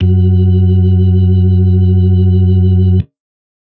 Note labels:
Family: organ; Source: electronic; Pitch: F#2; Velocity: 75; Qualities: dark

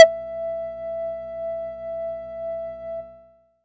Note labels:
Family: bass; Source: synthesizer; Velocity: 25; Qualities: multiphonic

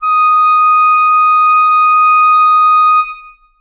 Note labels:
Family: reed; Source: acoustic; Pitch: D#6; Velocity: 127; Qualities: reverb

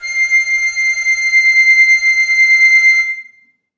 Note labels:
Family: flute; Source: acoustic; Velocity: 25; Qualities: reverb

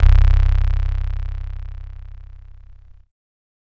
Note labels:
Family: keyboard; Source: electronic; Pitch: C1; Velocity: 100; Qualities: bright, distorted

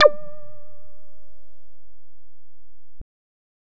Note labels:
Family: bass; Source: synthesizer; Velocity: 25; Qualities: distorted

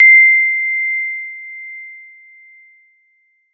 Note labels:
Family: keyboard; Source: electronic; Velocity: 50

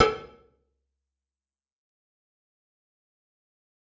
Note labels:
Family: guitar; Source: electronic; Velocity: 100; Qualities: bright, fast decay, percussive, reverb

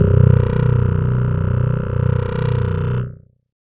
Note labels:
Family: keyboard; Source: electronic; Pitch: B0; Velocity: 100; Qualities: bright, distorted, multiphonic

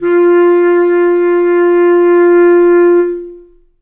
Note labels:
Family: reed; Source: acoustic; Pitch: F4; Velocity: 25; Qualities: long release, reverb

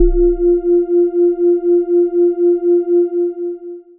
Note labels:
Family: bass; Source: synthesizer; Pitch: F4; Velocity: 25; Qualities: long release

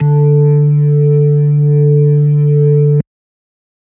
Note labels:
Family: organ; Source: electronic; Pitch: D3; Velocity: 50

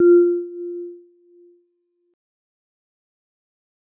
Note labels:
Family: mallet percussion; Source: acoustic; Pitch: F4; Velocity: 25; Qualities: dark, fast decay, non-linear envelope

